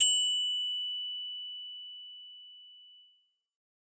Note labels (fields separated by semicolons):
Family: bass; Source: synthesizer; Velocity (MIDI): 50; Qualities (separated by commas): bright, distorted